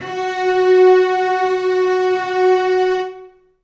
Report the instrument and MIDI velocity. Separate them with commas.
acoustic string instrument, 100